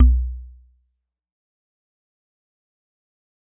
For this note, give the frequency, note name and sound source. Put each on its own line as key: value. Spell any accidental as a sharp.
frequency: 61.74 Hz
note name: B1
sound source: acoustic